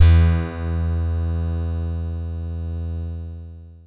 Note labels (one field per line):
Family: guitar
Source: synthesizer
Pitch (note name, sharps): E2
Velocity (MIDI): 75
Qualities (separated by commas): long release